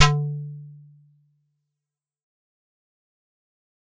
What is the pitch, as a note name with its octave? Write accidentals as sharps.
D3